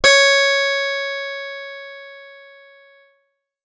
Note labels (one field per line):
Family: guitar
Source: acoustic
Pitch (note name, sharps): C#5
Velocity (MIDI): 100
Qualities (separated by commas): bright, distorted